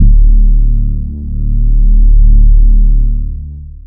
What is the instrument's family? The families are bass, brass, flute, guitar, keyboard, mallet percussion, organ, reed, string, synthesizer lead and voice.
bass